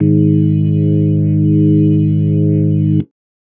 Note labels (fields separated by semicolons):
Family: organ; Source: electronic; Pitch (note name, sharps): G#1; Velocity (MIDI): 50; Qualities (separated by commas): dark